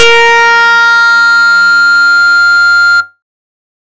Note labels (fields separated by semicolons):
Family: bass; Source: synthesizer; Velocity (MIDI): 100; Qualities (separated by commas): bright, distorted